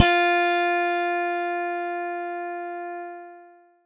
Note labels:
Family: keyboard; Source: electronic; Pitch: F4; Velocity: 127; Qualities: bright

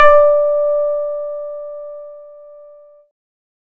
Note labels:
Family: keyboard; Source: electronic; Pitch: D5; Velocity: 127; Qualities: bright, distorted

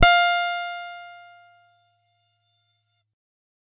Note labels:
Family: guitar; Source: electronic; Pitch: F5; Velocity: 127; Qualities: bright

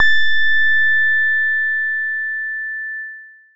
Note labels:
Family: bass; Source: synthesizer; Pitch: A6; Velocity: 100; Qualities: distorted

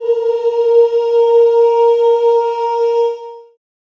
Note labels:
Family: voice; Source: acoustic; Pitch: A#4; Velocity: 127; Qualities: long release, reverb

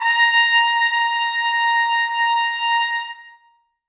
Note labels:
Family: brass; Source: acoustic; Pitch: A#5; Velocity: 127; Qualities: bright, reverb

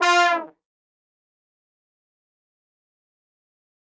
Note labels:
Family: brass; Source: acoustic; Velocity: 100; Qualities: bright, fast decay, percussive, reverb

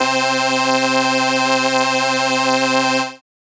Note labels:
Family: keyboard; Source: synthesizer; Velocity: 127; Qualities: bright

